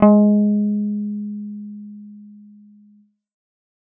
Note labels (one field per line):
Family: bass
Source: synthesizer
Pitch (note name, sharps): G#3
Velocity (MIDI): 25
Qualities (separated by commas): dark